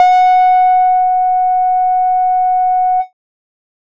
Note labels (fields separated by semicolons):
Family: bass; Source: synthesizer; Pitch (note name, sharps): F#5; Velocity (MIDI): 127; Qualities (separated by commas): distorted